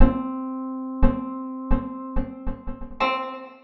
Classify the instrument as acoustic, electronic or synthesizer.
acoustic